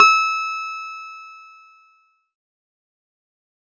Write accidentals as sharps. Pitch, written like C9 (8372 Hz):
E6 (1319 Hz)